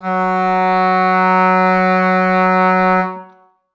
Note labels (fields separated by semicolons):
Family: reed; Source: acoustic; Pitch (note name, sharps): F#3; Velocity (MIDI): 127; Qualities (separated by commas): reverb